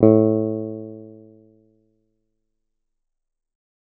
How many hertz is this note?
110 Hz